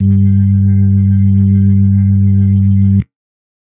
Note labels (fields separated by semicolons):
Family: organ; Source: electronic; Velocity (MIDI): 50; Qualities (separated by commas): dark